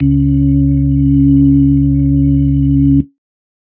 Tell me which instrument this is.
electronic organ